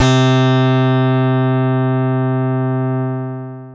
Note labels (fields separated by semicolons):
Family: keyboard; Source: electronic; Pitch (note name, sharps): C3; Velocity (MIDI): 25; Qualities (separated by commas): bright, long release